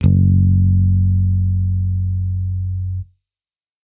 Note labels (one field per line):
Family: bass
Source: electronic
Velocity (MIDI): 100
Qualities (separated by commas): distorted